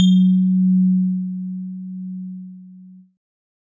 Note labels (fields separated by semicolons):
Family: keyboard; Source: electronic; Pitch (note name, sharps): F#3; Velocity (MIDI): 127; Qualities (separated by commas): multiphonic